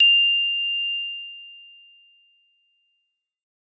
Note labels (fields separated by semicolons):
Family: mallet percussion; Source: acoustic; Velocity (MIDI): 75; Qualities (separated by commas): bright